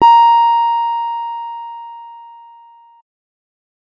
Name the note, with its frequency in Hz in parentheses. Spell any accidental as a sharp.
A#5 (932.3 Hz)